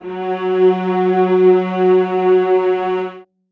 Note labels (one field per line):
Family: string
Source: acoustic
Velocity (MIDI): 100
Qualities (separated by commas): reverb